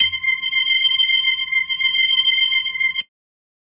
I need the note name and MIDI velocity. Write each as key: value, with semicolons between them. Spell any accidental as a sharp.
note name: C6; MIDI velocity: 75